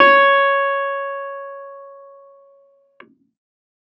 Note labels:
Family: keyboard; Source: electronic; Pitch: C#5; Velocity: 75; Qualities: distorted

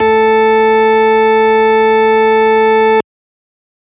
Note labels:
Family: organ; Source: electronic; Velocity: 75

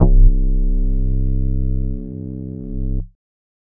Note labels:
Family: flute; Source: synthesizer; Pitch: C1; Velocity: 100

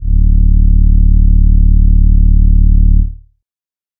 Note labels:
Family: voice; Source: synthesizer; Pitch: D1; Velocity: 25; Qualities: dark

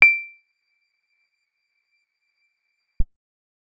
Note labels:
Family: guitar; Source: acoustic; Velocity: 25; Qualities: percussive

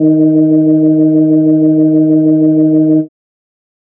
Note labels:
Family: organ; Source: electronic; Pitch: D#3; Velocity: 50

